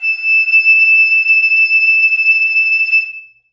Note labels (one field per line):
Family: flute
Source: acoustic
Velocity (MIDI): 75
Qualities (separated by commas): reverb